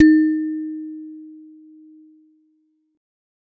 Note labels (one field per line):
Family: mallet percussion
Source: acoustic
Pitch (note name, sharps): D#4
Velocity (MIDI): 50